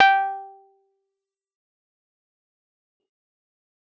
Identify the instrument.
electronic keyboard